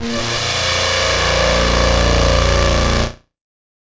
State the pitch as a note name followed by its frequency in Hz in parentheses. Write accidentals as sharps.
A#0 (29.14 Hz)